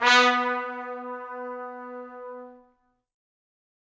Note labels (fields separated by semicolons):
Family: brass; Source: acoustic; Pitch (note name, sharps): B3; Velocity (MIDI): 100; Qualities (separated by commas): bright, reverb